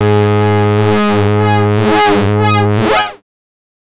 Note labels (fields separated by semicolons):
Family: bass; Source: synthesizer; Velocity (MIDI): 25; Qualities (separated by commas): distorted, non-linear envelope